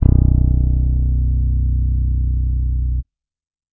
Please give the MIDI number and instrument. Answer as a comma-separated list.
23, electronic bass